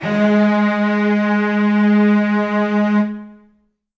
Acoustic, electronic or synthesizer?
acoustic